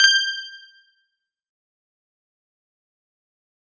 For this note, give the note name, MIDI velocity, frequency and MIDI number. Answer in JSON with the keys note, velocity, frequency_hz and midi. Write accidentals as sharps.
{"note": "G6", "velocity": 100, "frequency_hz": 1568, "midi": 91}